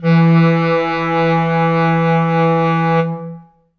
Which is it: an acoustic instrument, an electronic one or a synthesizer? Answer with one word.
acoustic